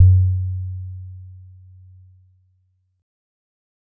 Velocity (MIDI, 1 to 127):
25